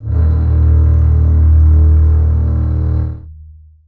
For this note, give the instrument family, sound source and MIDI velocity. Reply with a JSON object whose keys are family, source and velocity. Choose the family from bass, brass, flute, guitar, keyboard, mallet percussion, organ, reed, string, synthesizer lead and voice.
{"family": "string", "source": "acoustic", "velocity": 25}